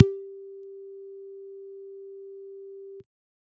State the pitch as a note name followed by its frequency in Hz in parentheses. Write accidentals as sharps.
G4 (392 Hz)